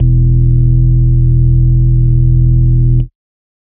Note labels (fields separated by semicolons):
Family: organ; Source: electronic; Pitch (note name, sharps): E1; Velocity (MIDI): 127; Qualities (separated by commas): dark